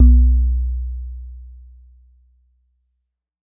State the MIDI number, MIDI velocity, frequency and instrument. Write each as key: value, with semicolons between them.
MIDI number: 35; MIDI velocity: 100; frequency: 61.74 Hz; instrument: acoustic mallet percussion instrument